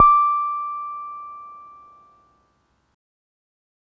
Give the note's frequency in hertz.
1175 Hz